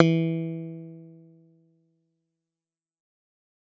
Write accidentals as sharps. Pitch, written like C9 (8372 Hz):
E3 (164.8 Hz)